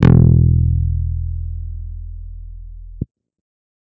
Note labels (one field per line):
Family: guitar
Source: electronic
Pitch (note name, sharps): E1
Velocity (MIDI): 25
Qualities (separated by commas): distorted